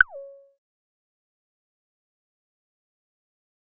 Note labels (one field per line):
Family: bass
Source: synthesizer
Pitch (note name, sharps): C#5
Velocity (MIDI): 25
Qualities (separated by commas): fast decay, percussive